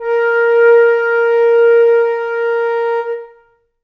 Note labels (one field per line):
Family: flute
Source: acoustic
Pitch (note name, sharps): A#4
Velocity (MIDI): 75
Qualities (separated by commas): reverb